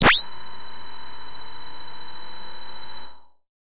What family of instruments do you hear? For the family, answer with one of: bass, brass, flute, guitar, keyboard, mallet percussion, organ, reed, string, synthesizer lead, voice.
bass